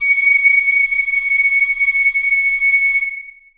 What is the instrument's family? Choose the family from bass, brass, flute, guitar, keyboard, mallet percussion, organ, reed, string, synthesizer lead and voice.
flute